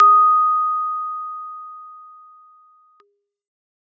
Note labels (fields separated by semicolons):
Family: keyboard; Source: acoustic; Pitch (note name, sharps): D#6; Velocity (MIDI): 50